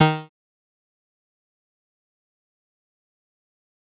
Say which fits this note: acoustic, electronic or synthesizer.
synthesizer